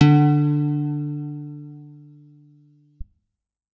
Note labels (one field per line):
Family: guitar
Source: electronic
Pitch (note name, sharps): D3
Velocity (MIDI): 75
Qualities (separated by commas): reverb